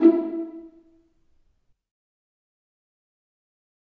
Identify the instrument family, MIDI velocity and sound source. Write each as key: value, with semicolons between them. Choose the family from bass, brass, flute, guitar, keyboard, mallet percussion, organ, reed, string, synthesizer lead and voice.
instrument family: string; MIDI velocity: 75; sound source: acoustic